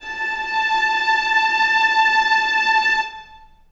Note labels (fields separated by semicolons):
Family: string; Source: acoustic; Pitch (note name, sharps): A5; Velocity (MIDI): 25; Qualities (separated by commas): long release, reverb